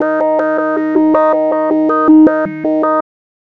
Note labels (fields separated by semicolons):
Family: bass; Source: synthesizer; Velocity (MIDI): 100; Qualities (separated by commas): tempo-synced